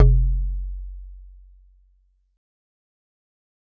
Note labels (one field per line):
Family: mallet percussion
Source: acoustic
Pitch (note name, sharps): F#1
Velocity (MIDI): 75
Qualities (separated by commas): fast decay